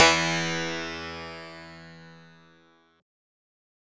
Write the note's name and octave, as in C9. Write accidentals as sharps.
E2